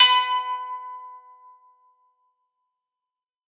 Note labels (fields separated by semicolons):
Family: guitar; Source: acoustic; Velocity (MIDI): 75; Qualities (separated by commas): bright